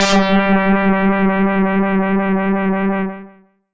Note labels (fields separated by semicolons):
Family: bass; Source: synthesizer; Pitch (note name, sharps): G3; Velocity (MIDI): 100; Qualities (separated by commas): bright, distorted, tempo-synced